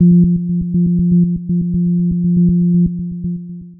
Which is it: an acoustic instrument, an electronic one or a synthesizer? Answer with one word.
synthesizer